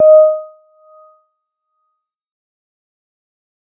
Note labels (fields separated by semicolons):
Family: mallet percussion; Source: electronic; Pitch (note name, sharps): D#5; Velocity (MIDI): 50; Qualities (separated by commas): fast decay, percussive